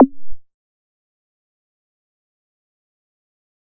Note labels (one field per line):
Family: bass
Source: synthesizer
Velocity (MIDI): 25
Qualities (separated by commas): fast decay, percussive